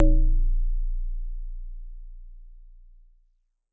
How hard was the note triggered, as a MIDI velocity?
127